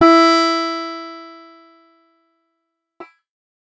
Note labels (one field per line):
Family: guitar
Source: acoustic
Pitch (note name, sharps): E4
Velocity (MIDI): 75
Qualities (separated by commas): bright, distorted